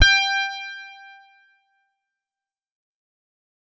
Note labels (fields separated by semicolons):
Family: guitar; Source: electronic; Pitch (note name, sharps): G5; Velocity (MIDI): 75; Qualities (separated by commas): distorted, fast decay